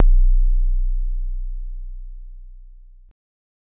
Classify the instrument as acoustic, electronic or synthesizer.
electronic